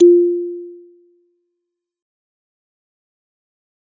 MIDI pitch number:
65